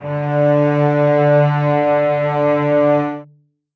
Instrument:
acoustic string instrument